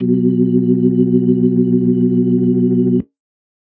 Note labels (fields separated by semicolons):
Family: organ; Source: electronic; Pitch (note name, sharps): B1; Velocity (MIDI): 100